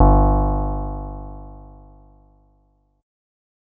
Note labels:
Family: bass; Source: synthesizer; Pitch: G1; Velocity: 25

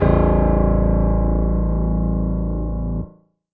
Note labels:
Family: keyboard; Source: electronic; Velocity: 75; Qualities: reverb

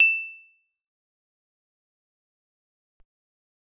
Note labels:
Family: guitar; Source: acoustic; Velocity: 75; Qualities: bright, fast decay, percussive

